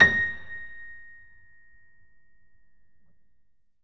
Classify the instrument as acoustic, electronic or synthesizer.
acoustic